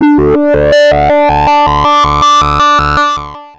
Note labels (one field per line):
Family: bass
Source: synthesizer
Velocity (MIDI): 50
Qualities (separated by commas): distorted, long release, multiphonic, tempo-synced